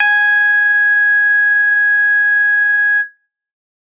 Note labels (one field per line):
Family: bass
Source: synthesizer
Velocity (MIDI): 25